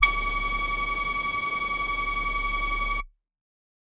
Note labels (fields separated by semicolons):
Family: voice; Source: synthesizer; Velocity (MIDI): 25; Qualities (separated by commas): multiphonic